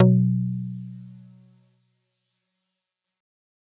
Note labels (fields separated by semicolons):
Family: mallet percussion; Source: acoustic; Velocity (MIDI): 25; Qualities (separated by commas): multiphonic